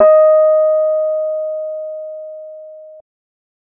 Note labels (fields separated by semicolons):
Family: keyboard; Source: electronic; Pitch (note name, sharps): D#5; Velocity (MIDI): 100; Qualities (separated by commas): dark